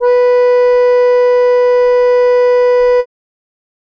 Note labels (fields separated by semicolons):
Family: reed; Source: acoustic; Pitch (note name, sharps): B4; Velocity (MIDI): 25